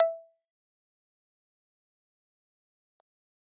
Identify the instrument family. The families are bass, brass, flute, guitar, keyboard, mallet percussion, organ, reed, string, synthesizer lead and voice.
keyboard